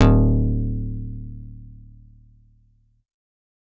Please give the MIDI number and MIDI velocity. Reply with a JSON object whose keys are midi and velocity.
{"midi": 26, "velocity": 127}